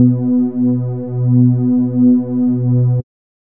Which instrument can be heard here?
synthesizer bass